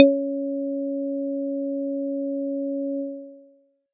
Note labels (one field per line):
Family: mallet percussion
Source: acoustic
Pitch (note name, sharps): C#4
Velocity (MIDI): 100